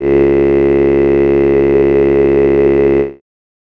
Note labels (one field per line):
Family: voice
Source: synthesizer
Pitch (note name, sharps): C#2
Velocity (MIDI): 50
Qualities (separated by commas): bright